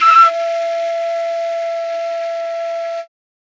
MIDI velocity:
127